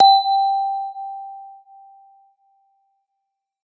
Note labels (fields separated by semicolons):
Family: mallet percussion; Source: acoustic; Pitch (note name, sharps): G5; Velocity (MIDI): 127; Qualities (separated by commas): non-linear envelope